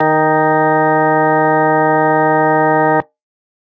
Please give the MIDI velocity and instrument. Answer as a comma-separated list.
100, electronic organ